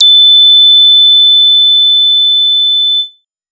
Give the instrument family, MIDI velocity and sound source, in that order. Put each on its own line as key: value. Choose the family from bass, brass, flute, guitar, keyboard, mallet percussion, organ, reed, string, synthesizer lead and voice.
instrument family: bass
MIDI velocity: 75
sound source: synthesizer